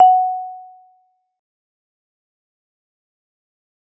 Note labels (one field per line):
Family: mallet percussion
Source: acoustic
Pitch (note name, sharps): F#5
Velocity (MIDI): 50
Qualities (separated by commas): fast decay, percussive